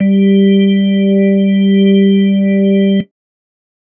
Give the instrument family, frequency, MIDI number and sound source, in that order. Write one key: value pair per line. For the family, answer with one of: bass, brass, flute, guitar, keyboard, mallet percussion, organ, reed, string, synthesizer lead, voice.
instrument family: organ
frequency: 196 Hz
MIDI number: 55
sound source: electronic